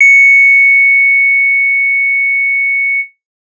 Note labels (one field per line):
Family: guitar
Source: electronic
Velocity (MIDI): 25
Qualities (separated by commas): bright